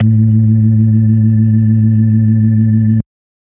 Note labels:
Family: organ; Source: electronic; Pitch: A2; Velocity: 25; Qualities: dark

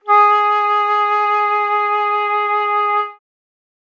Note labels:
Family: flute; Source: acoustic; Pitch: G#4; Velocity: 127

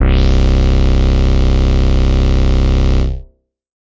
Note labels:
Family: bass; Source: synthesizer; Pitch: C1; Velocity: 100; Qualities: distorted

